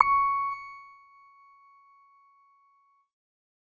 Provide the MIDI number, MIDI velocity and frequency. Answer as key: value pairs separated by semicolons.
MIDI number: 85; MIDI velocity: 100; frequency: 1109 Hz